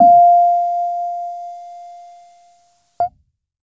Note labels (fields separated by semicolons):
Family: keyboard; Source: electronic; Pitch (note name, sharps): F5; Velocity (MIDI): 25